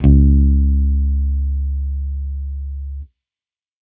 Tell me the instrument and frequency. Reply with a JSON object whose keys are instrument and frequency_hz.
{"instrument": "electronic bass", "frequency_hz": 69.3}